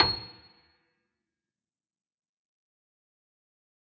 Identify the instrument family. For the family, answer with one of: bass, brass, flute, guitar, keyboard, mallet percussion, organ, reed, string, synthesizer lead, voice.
keyboard